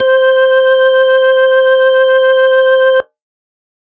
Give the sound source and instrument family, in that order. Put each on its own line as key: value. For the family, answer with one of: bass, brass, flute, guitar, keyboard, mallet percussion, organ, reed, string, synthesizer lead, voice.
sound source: electronic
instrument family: organ